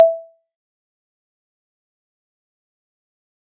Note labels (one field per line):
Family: mallet percussion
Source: acoustic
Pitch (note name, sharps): E5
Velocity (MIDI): 100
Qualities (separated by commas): fast decay, percussive